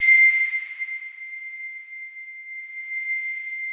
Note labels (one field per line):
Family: mallet percussion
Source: electronic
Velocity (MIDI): 75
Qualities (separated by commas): bright, long release, non-linear envelope